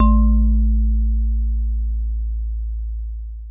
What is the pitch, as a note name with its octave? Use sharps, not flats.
A1